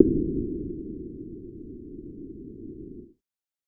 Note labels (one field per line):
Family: bass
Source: synthesizer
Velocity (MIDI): 127